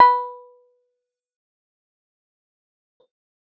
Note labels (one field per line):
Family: keyboard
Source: electronic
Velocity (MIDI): 50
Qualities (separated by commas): fast decay, percussive